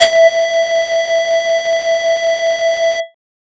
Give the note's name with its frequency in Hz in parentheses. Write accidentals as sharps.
E5 (659.3 Hz)